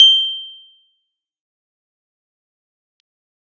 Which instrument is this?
electronic keyboard